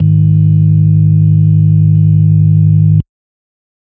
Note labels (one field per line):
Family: organ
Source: electronic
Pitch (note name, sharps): G#1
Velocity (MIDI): 127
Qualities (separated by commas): dark